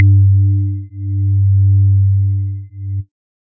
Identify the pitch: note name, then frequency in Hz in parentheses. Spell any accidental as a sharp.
G2 (98 Hz)